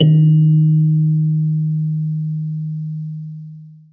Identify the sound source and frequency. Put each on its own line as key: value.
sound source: acoustic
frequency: 155.6 Hz